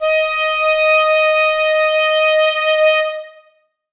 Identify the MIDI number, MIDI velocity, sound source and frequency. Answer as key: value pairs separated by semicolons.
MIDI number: 75; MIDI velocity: 100; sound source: acoustic; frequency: 622.3 Hz